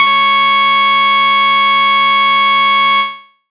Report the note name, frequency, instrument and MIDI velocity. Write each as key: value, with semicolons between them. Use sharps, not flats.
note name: C#6; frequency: 1109 Hz; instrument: synthesizer bass; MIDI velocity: 75